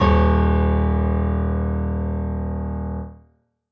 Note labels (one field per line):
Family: keyboard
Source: acoustic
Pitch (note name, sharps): D#1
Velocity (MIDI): 127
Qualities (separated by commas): reverb